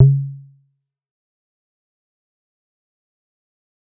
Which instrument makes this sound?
synthesizer bass